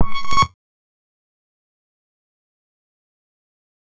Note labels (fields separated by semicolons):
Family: bass; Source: synthesizer; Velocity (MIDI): 25; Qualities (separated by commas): fast decay